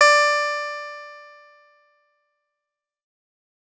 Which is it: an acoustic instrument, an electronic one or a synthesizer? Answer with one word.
electronic